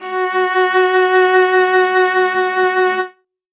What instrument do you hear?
acoustic string instrument